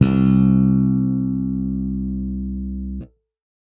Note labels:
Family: bass; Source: electronic; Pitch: C2; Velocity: 127

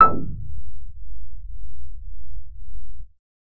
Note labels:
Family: bass; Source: synthesizer; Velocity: 50

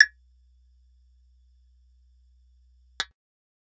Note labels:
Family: bass; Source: synthesizer; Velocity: 100; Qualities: percussive

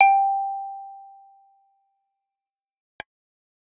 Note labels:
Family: bass; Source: synthesizer; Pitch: G5; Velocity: 100; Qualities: fast decay

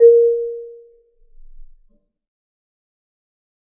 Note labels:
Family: mallet percussion; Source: acoustic; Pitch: A#4; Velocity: 50; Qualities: dark, fast decay, reverb

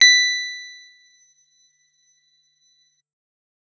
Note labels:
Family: guitar; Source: electronic; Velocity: 100; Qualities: bright

